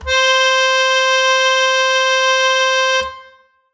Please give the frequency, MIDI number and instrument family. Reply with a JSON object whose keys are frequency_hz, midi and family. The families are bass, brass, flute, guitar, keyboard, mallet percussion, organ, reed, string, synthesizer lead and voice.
{"frequency_hz": 523.3, "midi": 72, "family": "reed"}